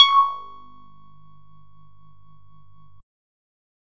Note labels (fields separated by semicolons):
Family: bass; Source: synthesizer; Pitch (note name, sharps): C#6; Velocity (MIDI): 127; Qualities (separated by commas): percussive